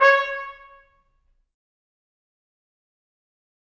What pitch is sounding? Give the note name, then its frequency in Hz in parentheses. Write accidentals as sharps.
C#5 (554.4 Hz)